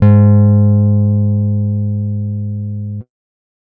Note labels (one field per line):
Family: guitar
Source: acoustic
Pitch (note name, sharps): G#2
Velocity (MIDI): 75